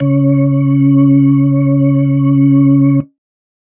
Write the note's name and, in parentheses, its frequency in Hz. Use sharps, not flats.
C#3 (138.6 Hz)